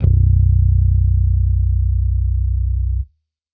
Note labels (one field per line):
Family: bass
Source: electronic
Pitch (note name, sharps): B0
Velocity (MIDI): 127